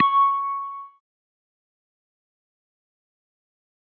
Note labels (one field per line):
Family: organ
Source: electronic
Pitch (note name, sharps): C#6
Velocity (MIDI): 25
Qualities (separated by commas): fast decay